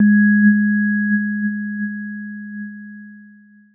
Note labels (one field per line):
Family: keyboard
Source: electronic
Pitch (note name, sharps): G#3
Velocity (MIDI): 127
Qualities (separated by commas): long release